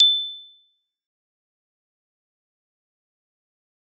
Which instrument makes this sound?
acoustic mallet percussion instrument